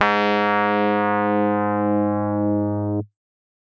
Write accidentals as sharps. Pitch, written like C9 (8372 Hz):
G#2 (103.8 Hz)